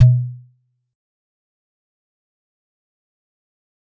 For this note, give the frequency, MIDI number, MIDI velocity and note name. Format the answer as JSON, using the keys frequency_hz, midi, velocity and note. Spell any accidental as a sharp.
{"frequency_hz": 123.5, "midi": 47, "velocity": 50, "note": "B2"}